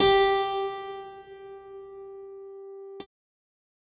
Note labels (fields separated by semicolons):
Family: keyboard; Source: electronic; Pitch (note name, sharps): G4; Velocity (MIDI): 127; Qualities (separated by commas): bright